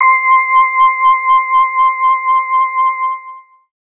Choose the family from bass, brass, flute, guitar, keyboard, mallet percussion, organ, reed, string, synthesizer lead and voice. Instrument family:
organ